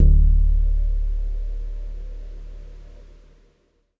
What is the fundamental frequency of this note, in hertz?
36.71 Hz